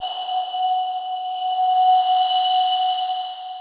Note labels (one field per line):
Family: mallet percussion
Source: electronic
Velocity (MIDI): 25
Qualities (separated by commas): bright, long release, non-linear envelope